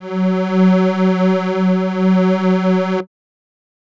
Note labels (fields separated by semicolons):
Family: reed; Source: acoustic; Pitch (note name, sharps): F#3; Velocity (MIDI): 75